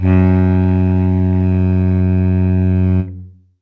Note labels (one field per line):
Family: reed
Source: acoustic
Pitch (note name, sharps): F#2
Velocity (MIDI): 25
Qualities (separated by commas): reverb